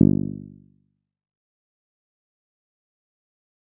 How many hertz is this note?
49 Hz